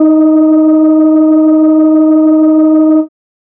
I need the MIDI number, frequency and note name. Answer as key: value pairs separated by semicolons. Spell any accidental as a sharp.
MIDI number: 63; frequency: 311.1 Hz; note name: D#4